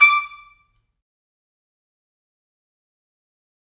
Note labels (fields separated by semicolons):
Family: brass; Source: acoustic; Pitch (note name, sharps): D6; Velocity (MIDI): 25; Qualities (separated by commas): fast decay, percussive, reverb